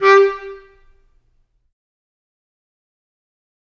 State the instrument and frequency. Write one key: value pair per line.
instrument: acoustic reed instrument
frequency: 392 Hz